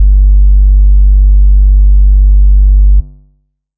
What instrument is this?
synthesizer bass